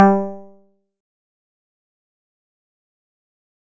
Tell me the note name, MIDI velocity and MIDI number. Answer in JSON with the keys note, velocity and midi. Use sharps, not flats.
{"note": "G3", "velocity": 25, "midi": 55}